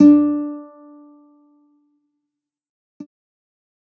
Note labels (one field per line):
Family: guitar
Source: electronic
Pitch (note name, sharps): D4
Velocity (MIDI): 50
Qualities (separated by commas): fast decay